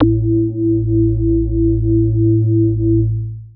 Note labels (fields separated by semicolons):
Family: bass; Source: synthesizer; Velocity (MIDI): 50; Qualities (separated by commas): distorted, long release, multiphonic